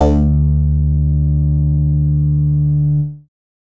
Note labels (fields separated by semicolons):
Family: bass; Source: synthesizer; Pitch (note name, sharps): D2; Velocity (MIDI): 127; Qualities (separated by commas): distorted